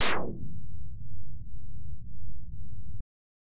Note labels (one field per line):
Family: bass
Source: synthesizer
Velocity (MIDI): 127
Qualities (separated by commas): bright, distorted